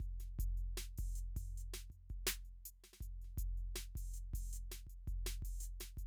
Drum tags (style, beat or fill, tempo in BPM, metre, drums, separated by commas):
funk, beat, 80 BPM, 4/4, closed hi-hat, open hi-hat, hi-hat pedal, snare, kick